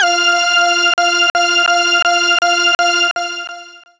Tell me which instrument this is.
synthesizer lead